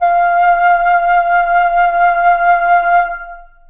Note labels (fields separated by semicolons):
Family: flute; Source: acoustic; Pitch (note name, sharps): F5; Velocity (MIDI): 75; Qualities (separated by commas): long release, reverb